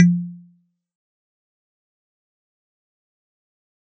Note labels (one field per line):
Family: mallet percussion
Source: acoustic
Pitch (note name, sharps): F3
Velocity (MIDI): 75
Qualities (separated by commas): fast decay, percussive